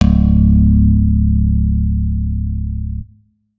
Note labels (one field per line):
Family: guitar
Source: electronic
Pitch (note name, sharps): C#1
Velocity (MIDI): 127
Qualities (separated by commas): reverb